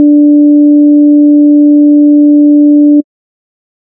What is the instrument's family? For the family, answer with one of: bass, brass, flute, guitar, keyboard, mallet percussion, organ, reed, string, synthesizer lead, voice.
bass